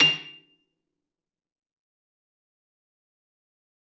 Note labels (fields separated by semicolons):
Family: string; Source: acoustic; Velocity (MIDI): 50; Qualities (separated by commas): fast decay, percussive, reverb